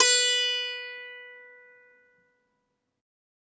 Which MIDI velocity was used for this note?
100